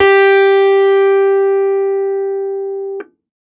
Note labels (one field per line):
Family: keyboard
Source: electronic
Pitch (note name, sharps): G4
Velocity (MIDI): 127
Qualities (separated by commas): distorted